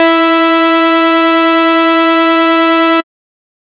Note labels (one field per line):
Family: bass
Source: synthesizer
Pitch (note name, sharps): E4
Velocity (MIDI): 25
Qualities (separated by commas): bright, distorted